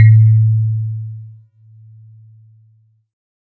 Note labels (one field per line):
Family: keyboard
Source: synthesizer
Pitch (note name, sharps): A2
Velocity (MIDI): 100